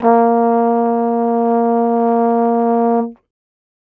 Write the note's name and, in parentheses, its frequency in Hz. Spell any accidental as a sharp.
A#3 (233.1 Hz)